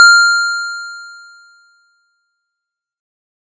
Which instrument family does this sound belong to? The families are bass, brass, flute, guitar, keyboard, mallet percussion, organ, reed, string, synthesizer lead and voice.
keyboard